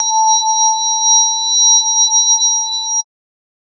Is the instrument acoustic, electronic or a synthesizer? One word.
synthesizer